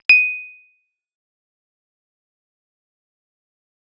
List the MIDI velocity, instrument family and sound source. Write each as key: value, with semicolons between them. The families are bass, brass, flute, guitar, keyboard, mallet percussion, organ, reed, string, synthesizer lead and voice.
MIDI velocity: 25; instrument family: bass; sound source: synthesizer